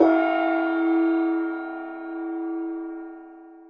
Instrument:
acoustic mallet percussion instrument